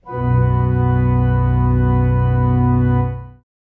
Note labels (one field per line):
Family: organ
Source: acoustic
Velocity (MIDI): 127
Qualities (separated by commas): dark, reverb